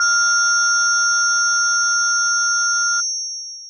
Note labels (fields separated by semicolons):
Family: mallet percussion; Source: electronic; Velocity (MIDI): 50; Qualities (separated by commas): bright, long release